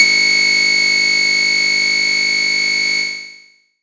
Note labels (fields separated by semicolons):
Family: bass; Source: synthesizer; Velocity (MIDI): 25; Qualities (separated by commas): bright, distorted, long release